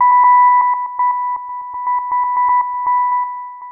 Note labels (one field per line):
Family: synthesizer lead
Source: synthesizer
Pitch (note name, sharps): B5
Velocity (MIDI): 127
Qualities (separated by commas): long release, tempo-synced